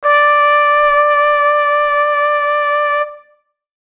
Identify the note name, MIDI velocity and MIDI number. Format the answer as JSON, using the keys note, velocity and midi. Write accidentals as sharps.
{"note": "D5", "velocity": 25, "midi": 74}